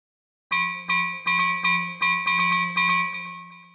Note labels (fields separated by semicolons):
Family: mallet percussion; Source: synthesizer; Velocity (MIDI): 127; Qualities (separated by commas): bright, long release, multiphonic, tempo-synced